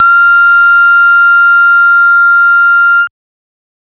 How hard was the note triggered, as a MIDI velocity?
50